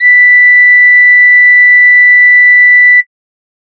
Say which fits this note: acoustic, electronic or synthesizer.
synthesizer